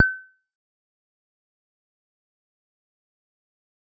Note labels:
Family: bass; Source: synthesizer; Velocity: 127; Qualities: fast decay, percussive

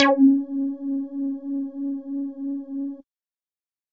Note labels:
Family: bass; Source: synthesizer; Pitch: C#4; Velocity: 100

